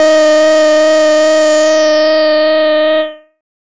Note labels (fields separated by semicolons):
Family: bass; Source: synthesizer; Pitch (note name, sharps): D#4; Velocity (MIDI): 100; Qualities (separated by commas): bright, distorted, non-linear envelope